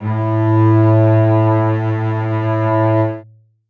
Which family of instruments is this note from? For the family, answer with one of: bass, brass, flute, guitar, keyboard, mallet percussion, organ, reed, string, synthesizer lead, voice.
string